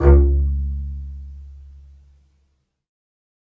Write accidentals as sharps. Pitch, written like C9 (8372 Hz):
C#2 (69.3 Hz)